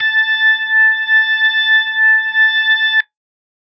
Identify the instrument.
electronic organ